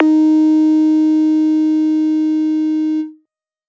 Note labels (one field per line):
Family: bass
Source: synthesizer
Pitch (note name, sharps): D#4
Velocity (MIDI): 50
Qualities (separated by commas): distorted